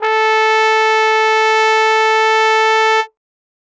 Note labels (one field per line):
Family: brass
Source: acoustic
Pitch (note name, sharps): A4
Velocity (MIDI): 100